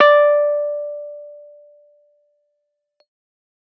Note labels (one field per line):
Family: keyboard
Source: electronic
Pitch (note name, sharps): D5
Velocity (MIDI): 127